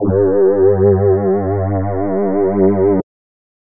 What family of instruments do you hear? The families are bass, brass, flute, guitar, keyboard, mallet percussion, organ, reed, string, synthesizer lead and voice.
voice